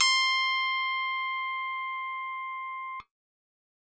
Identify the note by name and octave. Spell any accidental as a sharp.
C6